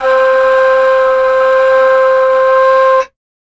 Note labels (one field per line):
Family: flute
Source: acoustic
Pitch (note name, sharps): C5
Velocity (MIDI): 50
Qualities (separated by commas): multiphonic